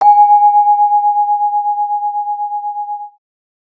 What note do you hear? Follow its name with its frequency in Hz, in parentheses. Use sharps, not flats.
G#5 (830.6 Hz)